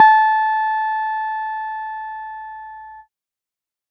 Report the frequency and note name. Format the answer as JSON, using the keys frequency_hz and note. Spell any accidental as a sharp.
{"frequency_hz": 880, "note": "A5"}